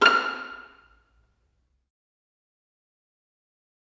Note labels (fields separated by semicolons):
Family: string; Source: acoustic; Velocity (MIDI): 75; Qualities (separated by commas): fast decay, percussive, reverb